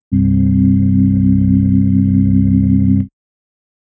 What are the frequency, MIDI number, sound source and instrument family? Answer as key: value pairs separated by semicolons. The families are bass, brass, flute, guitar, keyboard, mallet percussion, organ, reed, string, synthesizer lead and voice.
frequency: 32.7 Hz; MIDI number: 24; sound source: electronic; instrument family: organ